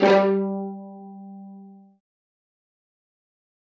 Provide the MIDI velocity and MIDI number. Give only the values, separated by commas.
100, 55